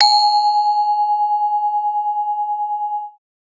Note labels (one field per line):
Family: mallet percussion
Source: acoustic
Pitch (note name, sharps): G#5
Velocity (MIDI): 75